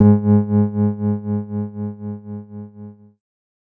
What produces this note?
electronic keyboard